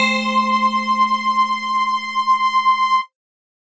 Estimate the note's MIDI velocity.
25